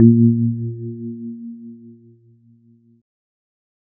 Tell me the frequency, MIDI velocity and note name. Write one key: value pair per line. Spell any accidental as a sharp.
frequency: 116.5 Hz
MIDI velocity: 75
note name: A#2